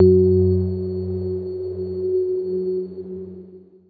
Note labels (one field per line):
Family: keyboard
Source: electronic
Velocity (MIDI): 25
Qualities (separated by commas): dark, long release